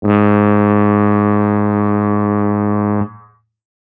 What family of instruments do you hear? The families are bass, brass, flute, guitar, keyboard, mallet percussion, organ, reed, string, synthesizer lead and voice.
brass